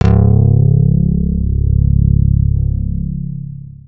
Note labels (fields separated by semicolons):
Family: guitar; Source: electronic; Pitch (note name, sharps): C#1; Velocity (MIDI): 127; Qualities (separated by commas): long release